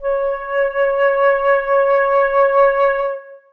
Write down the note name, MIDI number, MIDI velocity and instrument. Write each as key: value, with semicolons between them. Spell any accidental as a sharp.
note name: C#5; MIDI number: 73; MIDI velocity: 50; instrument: acoustic flute